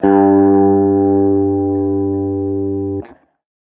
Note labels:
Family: guitar; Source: electronic; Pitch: G2; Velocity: 75; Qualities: distorted

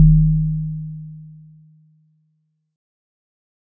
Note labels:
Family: mallet percussion; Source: acoustic; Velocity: 25

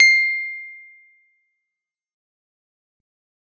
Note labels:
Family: guitar; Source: electronic; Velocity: 127; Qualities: fast decay

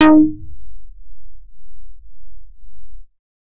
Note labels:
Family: bass; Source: synthesizer; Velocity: 100; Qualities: distorted

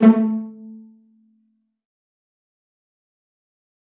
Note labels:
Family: string; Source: acoustic; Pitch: A3; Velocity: 127; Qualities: dark, fast decay, percussive, reverb

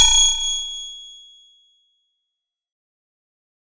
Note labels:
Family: guitar; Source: acoustic; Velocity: 127; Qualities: bright, distorted, fast decay

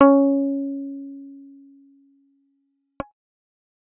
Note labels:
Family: bass; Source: synthesizer; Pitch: C#4; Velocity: 75

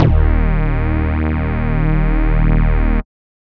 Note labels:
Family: bass; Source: synthesizer; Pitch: D#1; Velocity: 127

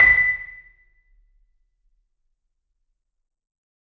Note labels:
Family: mallet percussion; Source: acoustic; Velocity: 100; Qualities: percussive, reverb

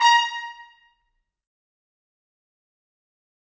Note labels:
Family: brass; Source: acoustic; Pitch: A#5; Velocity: 127; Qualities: bright, fast decay, percussive, reverb

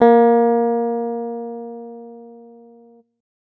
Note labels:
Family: guitar; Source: electronic; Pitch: A#3; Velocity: 25

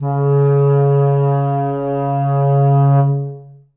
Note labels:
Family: reed; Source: acoustic; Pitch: C#3; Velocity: 100; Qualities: dark, long release, reverb

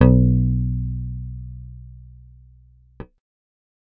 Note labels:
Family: bass; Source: synthesizer; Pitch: B1; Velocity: 100

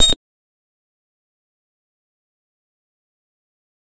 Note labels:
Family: bass; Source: synthesizer; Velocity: 100; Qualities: bright, distorted, fast decay, percussive

